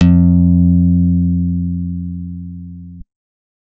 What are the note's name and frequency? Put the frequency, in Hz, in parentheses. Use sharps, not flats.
F2 (87.31 Hz)